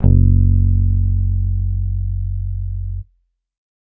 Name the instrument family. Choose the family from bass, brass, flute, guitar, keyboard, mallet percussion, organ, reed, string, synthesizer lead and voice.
bass